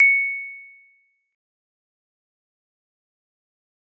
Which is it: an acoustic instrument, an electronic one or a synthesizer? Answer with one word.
acoustic